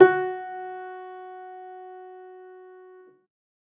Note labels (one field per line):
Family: keyboard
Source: acoustic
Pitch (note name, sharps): F#4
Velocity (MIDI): 100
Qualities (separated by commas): reverb